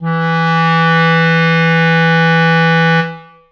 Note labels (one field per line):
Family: reed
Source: acoustic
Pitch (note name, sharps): E3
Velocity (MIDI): 127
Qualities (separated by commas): reverb